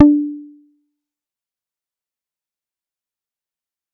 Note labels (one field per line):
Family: bass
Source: synthesizer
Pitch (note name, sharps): D4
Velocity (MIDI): 100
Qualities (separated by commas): dark, distorted, fast decay, percussive